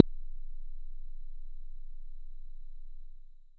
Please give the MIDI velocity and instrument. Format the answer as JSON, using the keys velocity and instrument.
{"velocity": 50, "instrument": "synthesizer bass"}